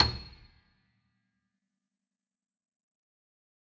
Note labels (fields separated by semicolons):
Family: keyboard; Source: acoustic; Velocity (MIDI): 127; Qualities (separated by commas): fast decay, percussive, reverb